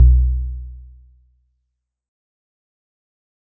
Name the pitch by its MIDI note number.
35